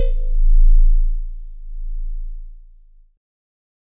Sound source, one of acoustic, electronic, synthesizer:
electronic